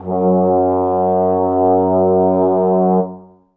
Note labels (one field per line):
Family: brass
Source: acoustic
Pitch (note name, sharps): F#2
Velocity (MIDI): 50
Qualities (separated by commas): dark, reverb